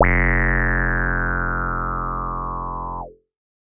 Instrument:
synthesizer bass